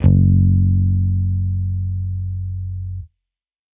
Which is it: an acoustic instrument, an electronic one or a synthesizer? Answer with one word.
electronic